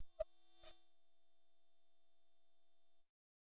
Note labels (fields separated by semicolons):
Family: bass; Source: synthesizer; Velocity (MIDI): 127; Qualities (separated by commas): bright, distorted